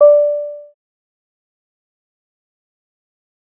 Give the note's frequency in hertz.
587.3 Hz